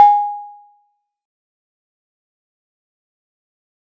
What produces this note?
acoustic mallet percussion instrument